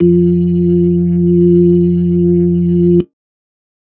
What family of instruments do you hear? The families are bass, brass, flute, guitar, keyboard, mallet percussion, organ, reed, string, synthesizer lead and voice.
organ